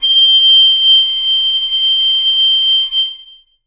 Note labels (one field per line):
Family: flute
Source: acoustic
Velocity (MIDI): 50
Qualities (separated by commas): bright, reverb